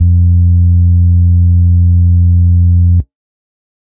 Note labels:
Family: organ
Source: electronic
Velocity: 127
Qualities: distorted

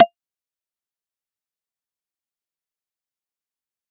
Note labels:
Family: mallet percussion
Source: electronic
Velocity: 100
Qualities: fast decay, percussive

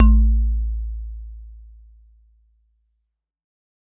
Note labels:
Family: mallet percussion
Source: acoustic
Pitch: A1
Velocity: 127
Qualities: dark

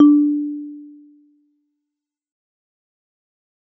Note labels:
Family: mallet percussion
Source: acoustic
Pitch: D4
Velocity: 50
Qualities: fast decay

